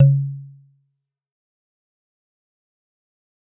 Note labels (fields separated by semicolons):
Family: mallet percussion; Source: acoustic; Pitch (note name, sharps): C#3; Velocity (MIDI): 100; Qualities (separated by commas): dark, fast decay, percussive